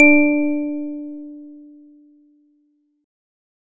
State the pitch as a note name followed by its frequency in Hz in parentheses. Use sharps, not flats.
D4 (293.7 Hz)